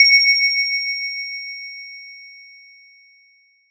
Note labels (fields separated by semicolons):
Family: mallet percussion; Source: acoustic; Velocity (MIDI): 100; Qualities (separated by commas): bright, multiphonic